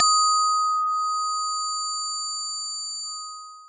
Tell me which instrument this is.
acoustic mallet percussion instrument